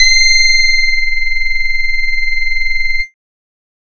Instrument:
synthesizer bass